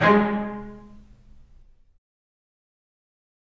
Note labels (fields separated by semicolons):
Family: string; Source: acoustic; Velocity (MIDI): 50; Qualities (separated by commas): fast decay, reverb